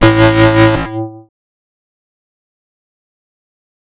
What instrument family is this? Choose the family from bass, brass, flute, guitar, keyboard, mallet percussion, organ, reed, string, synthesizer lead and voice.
bass